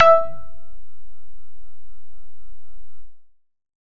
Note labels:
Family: bass; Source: synthesizer; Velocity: 25; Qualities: distorted

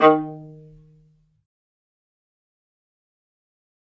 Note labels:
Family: string; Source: acoustic; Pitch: D#3; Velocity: 100; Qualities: fast decay, percussive, reverb

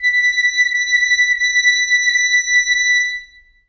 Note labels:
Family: reed; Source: acoustic; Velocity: 25; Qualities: reverb

